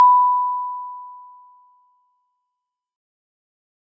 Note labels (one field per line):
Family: mallet percussion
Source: acoustic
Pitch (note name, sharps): B5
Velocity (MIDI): 127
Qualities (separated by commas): fast decay